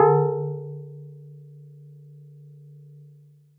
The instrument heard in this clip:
acoustic mallet percussion instrument